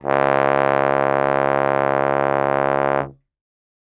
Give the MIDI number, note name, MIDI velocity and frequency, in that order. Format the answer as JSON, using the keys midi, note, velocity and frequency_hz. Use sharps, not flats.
{"midi": 37, "note": "C#2", "velocity": 75, "frequency_hz": 69.3}